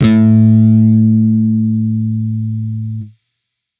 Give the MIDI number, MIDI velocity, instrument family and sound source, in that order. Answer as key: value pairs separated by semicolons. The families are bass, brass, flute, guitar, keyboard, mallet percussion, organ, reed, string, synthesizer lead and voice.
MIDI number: 45; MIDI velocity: 25; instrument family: bass; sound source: electronic